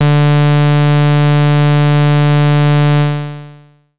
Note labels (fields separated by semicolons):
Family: bass; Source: synthesizer; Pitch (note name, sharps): D3; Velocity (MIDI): 127; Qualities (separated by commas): bright, distorted, long release